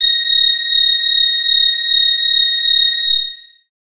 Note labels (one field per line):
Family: bass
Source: synthesizer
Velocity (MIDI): 75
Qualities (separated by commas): distorted, long release, multiphonic